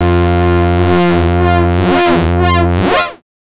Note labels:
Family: bass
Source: synthesizer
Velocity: 50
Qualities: distorted, non-linear envelope

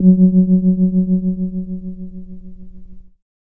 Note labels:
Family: keyboard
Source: electronic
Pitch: F#3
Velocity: 100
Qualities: dark

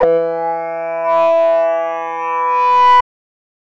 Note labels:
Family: voice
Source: synthesizer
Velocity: 25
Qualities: distorted

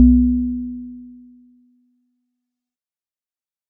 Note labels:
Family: mallet percussion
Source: acoustic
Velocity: 50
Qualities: fast decay

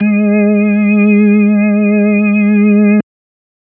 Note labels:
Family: organ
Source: electronic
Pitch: G#3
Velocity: 50

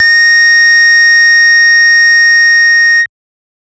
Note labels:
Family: bass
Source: synthesizer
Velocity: 75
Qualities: bright, distorted, multiphonic

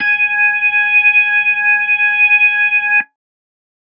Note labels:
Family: organ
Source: electronic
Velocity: 75

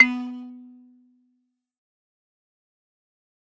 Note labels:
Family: mallet percussion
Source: acoustic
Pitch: B3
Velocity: 100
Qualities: fast decay, percussive, reverb

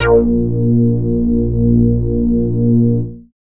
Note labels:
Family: bass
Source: synthesizer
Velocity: 50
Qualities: distorted

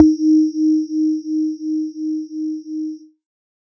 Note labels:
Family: synthesizer lead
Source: synthesizer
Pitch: D#4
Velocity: 75

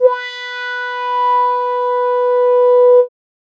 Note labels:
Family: keyboard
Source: synthesizer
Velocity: 127

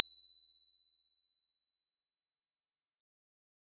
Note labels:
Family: keyboard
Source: electronic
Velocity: 75

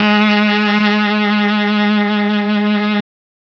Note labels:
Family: reed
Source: electronic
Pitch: G#3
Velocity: 127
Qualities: bright, reverb

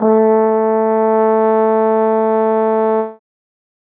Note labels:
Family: brass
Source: acoustic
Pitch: A3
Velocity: 50

